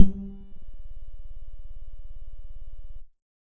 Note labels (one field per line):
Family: bass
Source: synthesizer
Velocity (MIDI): 25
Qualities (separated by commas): distorted